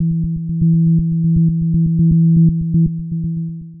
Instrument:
synthesizer lead